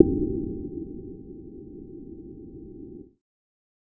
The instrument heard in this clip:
synthesizer bass